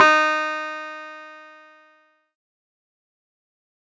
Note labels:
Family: keyboard; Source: electronic; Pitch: D#4; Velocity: 127; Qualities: distorted, fast decay

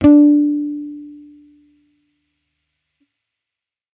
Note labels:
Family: bass; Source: electronic; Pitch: D4; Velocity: 25; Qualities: distorted

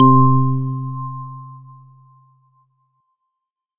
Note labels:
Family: organ; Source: electronic; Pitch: C3; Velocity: 25

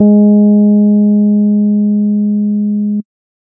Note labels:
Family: keyboard; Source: electronic; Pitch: G#3; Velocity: 75; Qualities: dark

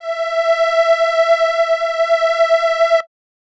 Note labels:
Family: reed; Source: acoustic; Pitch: E5; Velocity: 50

